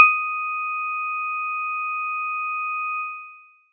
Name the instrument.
acoustic mallet percussion instrument